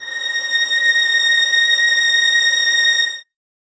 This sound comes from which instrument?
acoustic string instrument